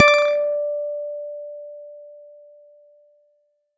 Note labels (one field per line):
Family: guitar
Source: electronic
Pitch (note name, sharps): D5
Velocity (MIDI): 127